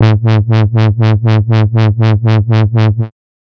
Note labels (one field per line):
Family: bass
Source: synthesizer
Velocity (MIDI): 25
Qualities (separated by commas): bright, distorted, tempo-synced